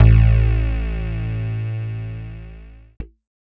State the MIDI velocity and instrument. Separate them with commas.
75, electronic keyboard